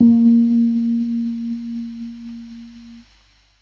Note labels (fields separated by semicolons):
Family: keyboard; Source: electronic; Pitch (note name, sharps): A#3; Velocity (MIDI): 25; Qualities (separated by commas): dark